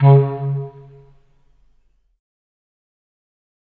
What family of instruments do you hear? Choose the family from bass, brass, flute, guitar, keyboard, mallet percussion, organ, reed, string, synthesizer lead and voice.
reed